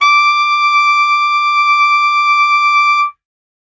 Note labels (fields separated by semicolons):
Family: reed; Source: acoustic; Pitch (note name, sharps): D6; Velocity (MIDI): 50